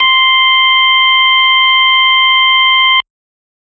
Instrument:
electronic organ